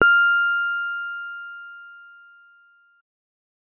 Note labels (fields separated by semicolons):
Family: keyboard; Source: electronic; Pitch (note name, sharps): F6; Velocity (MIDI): 50